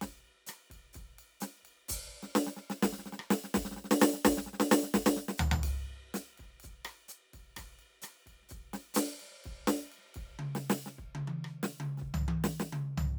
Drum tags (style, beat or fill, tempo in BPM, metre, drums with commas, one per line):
bossa nova
beat
127 BPM
4/4
ride, hi-hat pedal, snare, cross-stick, high tom, mid tom, floor tom, kick